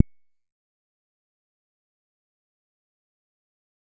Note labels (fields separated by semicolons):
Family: bass; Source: synthesizer; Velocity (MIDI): 25; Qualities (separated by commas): fast decay, percussive